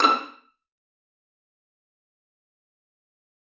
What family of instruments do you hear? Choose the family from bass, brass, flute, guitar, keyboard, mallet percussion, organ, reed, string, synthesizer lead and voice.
string